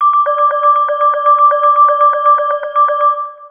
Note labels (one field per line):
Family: mallet percussion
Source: synthesizer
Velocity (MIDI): 127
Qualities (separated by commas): dark, long release, multiphonic, percussive, tempo-synced